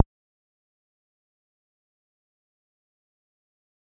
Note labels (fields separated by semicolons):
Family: bass; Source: synthesizer; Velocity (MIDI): 75; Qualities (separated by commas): fast decay, percussive